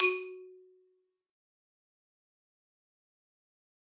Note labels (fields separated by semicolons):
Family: mallet percussion; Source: acoustic; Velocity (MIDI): 50; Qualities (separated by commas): fast decay, percussive, reverb